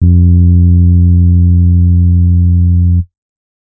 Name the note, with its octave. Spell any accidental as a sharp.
F2